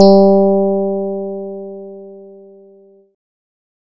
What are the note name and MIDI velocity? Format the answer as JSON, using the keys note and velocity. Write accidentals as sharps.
{"note": "G3", "velocity": 75}